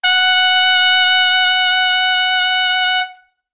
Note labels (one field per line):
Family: brass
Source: acoustic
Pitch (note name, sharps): F#5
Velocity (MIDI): 127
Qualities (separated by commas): bright